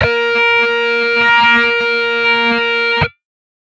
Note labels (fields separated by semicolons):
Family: guitar; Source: electronic; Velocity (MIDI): 127; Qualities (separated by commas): bright, distorted